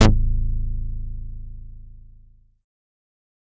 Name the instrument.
synthesizer bass